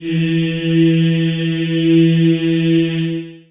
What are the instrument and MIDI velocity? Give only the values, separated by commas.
acoustic voice, 100